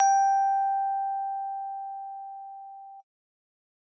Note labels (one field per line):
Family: keyboard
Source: acoustic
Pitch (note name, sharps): G5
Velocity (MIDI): 75